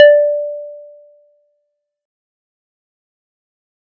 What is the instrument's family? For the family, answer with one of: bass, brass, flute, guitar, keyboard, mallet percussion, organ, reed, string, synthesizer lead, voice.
mallet percussion